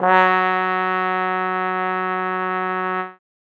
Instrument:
acoustic brass instrument